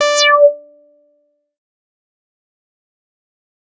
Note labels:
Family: bass; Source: synthesizer; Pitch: D5; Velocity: 127; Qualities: bright, distorted, fast decay

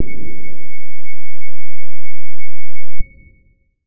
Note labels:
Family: guitar; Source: electronic; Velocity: 100; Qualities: dark, distorted

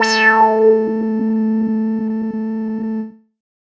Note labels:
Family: bass; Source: synthesizer; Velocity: 50; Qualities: distorted, non-linear envelope

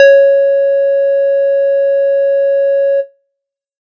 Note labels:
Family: bass; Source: synthesizer; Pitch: C#5; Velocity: 127

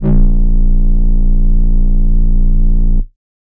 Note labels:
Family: flute; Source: synthesizer; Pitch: A#0; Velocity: 127; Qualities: distorted

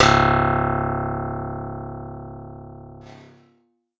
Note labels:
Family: guitar; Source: synthesizer; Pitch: C#1; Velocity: 100

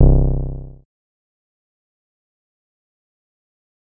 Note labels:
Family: synthesizer lead; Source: synthesizer; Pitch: C1; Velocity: 100; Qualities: distorted, fast decay

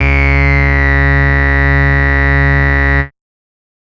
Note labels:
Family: bass; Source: synthesizer; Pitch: C#2; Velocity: 25; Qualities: bright, distorted, multiphonic

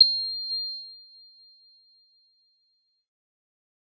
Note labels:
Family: keyboard; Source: electronic; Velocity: 127; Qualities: bright

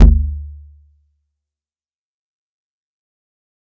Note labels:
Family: mallet percussion; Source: acoustic; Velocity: 127; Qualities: fast decay, multiphonic, percussive

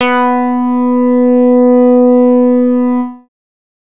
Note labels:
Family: bass; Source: synthesizer; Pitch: B3; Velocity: 25; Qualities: distorted

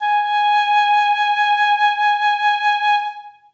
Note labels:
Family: flute; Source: acoustic; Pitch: G#5; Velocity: 25; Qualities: reverb

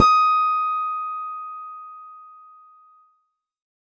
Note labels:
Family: keyboard; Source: electronic; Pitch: D#6; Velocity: 127

